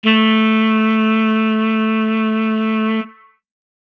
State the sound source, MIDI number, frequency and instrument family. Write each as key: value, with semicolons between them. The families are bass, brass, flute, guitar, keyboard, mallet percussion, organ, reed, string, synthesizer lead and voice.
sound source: acoustic; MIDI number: 57; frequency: 220 Hz; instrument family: reed